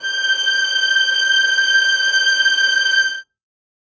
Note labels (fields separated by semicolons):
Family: string; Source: acoustic; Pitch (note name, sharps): G6; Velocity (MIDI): 100; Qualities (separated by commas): reverb